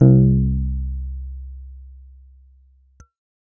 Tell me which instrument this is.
electronic keyboard